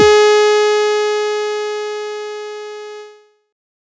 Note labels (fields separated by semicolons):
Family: bass; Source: synthesizer; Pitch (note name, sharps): G#4; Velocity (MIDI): 25; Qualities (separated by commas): bright, distorted